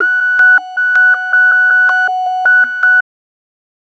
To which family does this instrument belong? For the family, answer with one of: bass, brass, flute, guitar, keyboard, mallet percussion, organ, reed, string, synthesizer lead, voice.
bass